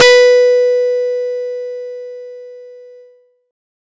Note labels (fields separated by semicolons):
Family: guitar; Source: acoustic; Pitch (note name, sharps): B4; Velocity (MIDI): 100; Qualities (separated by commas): bright